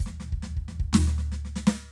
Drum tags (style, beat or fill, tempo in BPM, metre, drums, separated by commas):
fast funk, fill, 125 BPM, 4/4, hi-hat pedal, snare, floor tom, kick